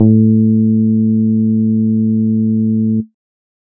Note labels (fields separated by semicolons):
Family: bass; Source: synthesizer; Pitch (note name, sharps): A2; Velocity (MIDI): 25